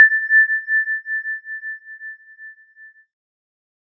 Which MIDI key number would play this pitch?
93